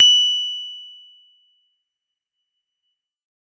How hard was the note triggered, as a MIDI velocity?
75